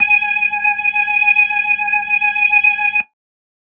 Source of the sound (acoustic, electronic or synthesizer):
electronic